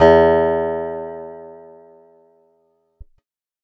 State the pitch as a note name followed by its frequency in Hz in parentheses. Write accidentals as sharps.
E2 (82.41 Hz)